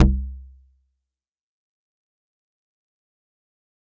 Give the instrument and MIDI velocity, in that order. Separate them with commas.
acoustic mallet percussion instrument, 100